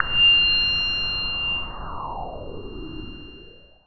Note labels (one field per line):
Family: synthesizer lead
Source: synthesizer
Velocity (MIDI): 75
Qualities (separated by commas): long release